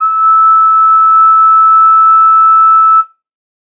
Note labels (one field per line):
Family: flute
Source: acoustic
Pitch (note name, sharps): E6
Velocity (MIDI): 127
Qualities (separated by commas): bright